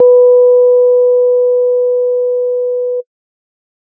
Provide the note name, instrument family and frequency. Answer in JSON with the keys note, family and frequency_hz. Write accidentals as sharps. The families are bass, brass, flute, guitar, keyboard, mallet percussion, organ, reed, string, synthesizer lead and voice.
{"note": "B4", "family": "organ", "frequency_hz": 493.9}